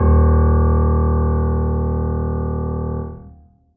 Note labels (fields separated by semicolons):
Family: keyboard; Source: acoustic; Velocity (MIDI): 75; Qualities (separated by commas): reverb